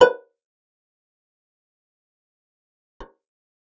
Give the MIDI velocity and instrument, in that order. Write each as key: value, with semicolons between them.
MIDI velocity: 100; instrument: acoustic guitar